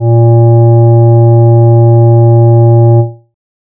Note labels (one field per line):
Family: flute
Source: synthesizer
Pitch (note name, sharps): A#2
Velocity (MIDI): 127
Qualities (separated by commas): dark